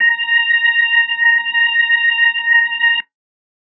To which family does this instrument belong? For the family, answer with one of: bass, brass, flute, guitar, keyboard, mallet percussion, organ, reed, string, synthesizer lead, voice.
organ